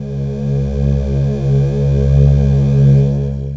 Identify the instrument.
synthesizer voice